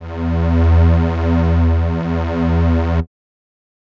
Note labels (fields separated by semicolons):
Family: reed; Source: acoustic; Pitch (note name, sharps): E2; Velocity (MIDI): 75